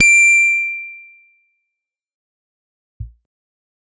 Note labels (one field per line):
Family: guitar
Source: electronic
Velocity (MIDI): 75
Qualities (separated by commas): bright, distorted, fast decay